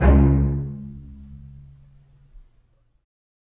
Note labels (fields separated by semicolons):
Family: string; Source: acoustic; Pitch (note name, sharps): C#2; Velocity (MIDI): 25; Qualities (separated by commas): reverb